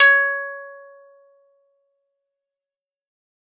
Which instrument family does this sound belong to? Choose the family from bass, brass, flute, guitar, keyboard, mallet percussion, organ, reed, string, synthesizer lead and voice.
guitar